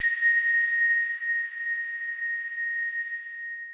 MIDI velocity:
100